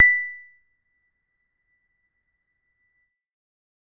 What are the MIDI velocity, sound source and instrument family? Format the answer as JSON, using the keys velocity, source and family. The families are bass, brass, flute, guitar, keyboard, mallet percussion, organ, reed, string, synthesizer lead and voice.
{"velocity": 75, "source": "electronic", "family": "keyboard"}